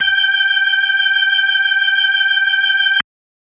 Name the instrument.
electronic organ